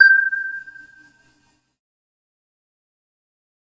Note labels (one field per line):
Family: keyboard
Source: synthesizer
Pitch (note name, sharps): G6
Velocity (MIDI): 127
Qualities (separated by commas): fast decay